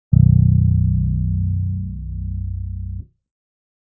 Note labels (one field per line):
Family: bass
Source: electronic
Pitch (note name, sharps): B0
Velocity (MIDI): 25